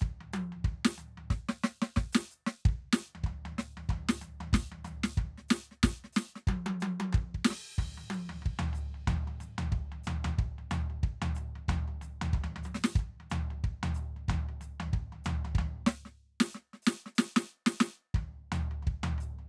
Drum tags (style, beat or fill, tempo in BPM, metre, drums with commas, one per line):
swing
beat
185 BPM
4/4
crash, closed hi-hat, hi-hat pedal, snare, high tom, floor tom, kick